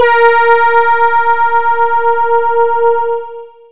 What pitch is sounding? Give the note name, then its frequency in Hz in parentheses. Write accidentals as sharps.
A#4 (466.2 Hz)